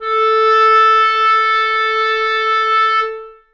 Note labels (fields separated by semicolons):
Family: reed; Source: acoustic; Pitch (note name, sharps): A4; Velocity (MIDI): 127; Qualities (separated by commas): reverb